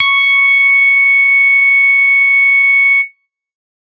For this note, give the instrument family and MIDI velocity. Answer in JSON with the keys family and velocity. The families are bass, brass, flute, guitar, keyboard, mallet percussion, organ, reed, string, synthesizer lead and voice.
{"family": "bass", "velocity": 100}